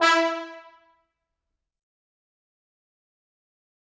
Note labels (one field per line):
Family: brass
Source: acoustic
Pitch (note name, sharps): E4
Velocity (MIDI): 127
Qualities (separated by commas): bright, fast decay, percussive, reverb